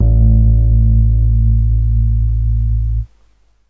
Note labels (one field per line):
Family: keyboard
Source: electronic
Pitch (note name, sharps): A1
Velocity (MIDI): 25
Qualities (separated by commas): dark